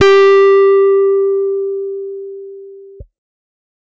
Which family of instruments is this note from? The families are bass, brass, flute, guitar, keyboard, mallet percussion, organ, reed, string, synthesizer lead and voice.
guitar